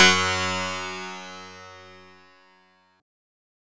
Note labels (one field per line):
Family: synthesizer lead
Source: synthesizer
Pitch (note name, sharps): F#2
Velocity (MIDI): 100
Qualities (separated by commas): bright, distorted